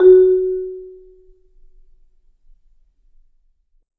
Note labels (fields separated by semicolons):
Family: mallet percussion; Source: acoustic; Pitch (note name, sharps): F#4; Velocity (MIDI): 50; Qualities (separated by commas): reverb